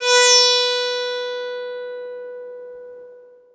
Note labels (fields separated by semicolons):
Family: guitar; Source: acoustic; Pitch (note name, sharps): B4; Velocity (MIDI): 50; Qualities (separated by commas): bright, reverb